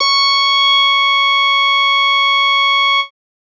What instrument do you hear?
synthesizer bass